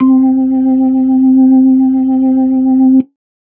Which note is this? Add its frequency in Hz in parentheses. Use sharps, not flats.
C4 (261.6 Hz)